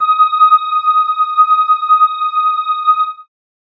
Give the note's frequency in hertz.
1245 Hz